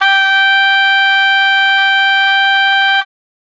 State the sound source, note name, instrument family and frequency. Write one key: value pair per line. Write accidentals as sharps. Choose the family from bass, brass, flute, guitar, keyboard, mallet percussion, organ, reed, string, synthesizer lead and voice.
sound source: acoustic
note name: G5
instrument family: reed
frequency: 784 Hz